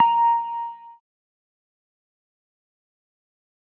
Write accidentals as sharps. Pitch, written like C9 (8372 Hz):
A#5 (932.3 Hz)